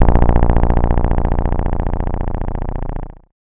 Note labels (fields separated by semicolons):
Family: bass; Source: synthesizer; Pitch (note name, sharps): A#-1; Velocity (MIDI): 50; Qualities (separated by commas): bright, distorted